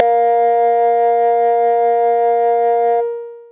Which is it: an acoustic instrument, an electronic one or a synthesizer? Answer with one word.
synthesizer